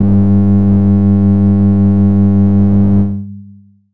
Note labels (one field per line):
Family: keyboard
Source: electronic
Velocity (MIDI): 127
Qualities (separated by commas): distorted, long release